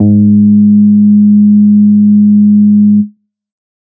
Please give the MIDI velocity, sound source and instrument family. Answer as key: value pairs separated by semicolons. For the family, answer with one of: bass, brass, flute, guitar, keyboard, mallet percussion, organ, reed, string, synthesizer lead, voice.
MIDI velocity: 75; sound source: synthesizer; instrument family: bass